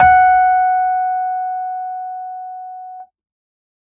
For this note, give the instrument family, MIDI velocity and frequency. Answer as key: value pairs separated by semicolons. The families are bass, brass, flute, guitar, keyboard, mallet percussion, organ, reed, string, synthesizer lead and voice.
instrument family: keyboard; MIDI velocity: 127; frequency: 740 Hz